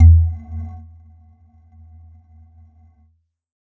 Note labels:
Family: mallet percussion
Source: electronic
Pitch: E2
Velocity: 75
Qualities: dark, non-linear envelope, percussive

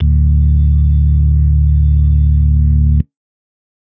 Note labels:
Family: organ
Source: electronic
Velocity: 50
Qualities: dark

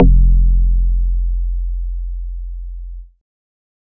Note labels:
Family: bass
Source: synthesizer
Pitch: F1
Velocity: 127

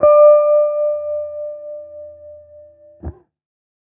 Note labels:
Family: guitar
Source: electronic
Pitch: D5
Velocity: 25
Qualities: non-linear envelope

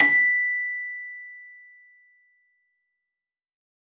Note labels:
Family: mallet percussion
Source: acoustic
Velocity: 127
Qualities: reverb

